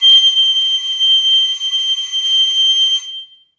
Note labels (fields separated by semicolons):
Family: flute; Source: acoustic; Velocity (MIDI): 100; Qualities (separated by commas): bright, reverb